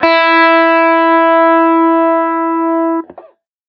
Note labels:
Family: guitar; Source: electronic; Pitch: E4; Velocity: 100; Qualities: distorted

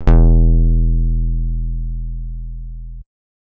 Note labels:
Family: guitar; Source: electronic; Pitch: E1; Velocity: 127

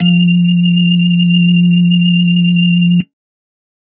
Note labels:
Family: organ; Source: electronic; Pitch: F3; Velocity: 50

